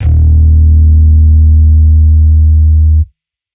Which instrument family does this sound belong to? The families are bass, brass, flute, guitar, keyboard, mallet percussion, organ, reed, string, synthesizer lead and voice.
bass